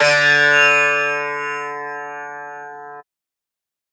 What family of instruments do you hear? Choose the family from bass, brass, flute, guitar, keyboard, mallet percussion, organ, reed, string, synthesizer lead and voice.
guitar